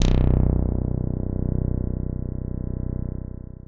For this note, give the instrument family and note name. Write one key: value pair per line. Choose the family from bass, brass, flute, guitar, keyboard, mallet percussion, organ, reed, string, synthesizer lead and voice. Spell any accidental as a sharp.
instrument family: guitar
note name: B0